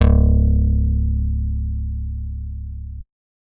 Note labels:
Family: guitar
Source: acoustic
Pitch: C#1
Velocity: 75

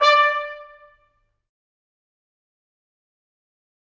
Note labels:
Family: brass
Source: acoustic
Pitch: D5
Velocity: 100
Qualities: fast decay, reverb

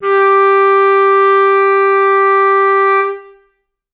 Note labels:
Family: reed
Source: acoustic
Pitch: G4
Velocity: 127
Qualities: reverb

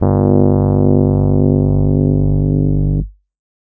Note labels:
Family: keyboard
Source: electronic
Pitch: G1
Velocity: 25

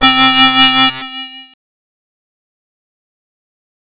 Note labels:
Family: bass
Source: synthesizer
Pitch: C4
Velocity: 75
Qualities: bright, distorted, fast decay, multiphonic

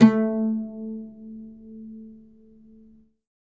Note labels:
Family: guitar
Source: acoustic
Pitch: A3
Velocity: 127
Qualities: reverb

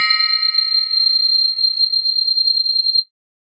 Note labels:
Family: mallet percussion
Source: electronic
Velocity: 127

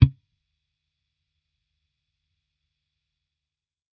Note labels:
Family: bass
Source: electronic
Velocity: 25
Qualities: percussive

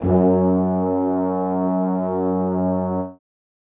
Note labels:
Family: brass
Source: acoustic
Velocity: 50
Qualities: reverb

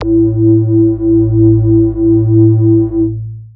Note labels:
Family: bass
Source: synthesizer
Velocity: 75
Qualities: distorted, long release, multiphonic

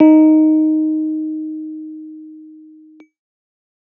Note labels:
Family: keyboard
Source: electronic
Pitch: D#4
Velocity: 50

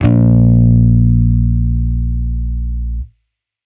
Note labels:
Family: bass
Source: electronic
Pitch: A#1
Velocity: 75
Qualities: distorted

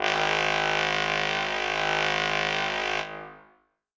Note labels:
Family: brass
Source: acoustic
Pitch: G#1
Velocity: 127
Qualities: bright, reverb

